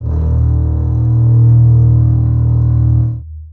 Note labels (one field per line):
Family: string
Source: acoustic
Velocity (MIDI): 75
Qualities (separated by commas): long release, reverb